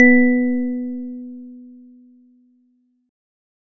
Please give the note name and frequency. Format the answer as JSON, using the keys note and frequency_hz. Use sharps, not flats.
{"note": "B3", "frequency_hz": 246.9}